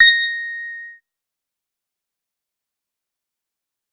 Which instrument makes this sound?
synthesizer bass